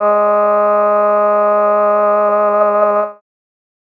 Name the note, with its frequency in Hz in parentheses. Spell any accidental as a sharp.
G#3 (207.7 Hz)